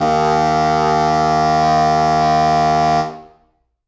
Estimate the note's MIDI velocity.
127